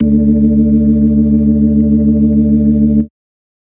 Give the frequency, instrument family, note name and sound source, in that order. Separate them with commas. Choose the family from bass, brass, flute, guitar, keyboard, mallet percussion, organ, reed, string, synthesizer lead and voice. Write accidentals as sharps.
73.42 Hz, organ, D2, electronic